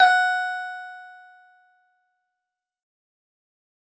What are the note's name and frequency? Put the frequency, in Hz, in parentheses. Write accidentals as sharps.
F#5 (740 Hz)